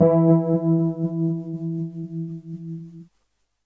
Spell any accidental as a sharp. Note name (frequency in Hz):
E3 (164.8 Hz)